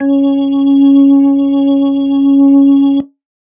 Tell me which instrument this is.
electronic organ